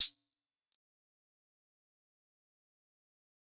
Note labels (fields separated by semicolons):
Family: mallet percussion; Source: acoustic; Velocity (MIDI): 25; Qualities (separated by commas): bright, fast decay, percussive